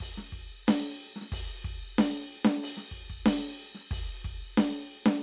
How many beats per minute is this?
92 BPM